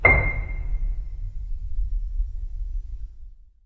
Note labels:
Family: mallet percussion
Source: acoustic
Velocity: 25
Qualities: reverb

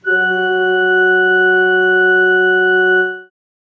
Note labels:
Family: organ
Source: acoustic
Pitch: F#4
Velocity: 127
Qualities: reverb

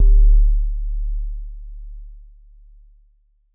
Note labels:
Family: keyboard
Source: electronic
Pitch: D1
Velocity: 50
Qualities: dark

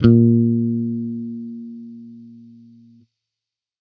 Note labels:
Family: bass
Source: electronic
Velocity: 50

